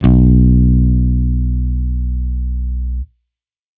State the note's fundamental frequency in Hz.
61.74 Hz